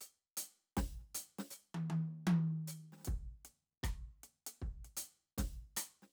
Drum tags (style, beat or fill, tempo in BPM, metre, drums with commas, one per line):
reggae
beat
78 BPM
4/4
closed hi-hat, hi-hat pedal, snare, cross-stick, high tom, kick